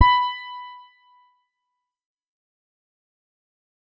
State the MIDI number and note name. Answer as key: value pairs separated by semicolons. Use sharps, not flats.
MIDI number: 83; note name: B5